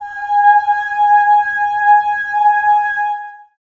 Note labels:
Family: voice; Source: acoustic; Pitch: G#5; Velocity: 100; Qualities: long release, reverb

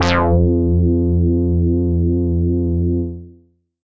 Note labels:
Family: bass; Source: synthesizer; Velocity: 75; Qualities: distorted, tempo-synced

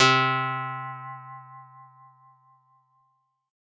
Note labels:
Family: guitar; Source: acoustic; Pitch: C3; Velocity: 127; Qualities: bright

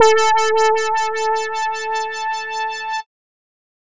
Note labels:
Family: bass; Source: synthesizer; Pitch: A4; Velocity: 127; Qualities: bright, distorted

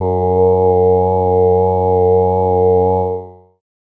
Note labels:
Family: voice; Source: synthesizer; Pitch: F#2; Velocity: 50

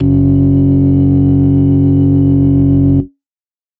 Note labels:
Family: organ; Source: electronic; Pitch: F#1; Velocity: 25; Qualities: distorted

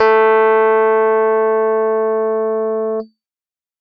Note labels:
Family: keyboard; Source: electronic; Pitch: A3; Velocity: 127; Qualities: distorted

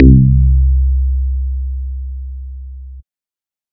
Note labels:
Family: bass; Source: synthesizer; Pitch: C2; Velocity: 127

